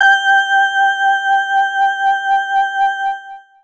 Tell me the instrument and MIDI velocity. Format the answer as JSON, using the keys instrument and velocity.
{"instrument": "electronic organ", "velocity": 25}